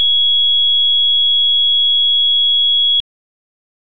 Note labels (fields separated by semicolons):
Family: organ; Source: electronic; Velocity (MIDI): 100; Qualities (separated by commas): bright